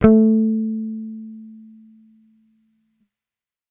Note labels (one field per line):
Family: bass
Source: electronic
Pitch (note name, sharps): A3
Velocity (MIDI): 50